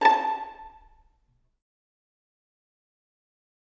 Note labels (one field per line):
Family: string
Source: acoustic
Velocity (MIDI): 75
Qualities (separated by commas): fast decay, percussive, reverb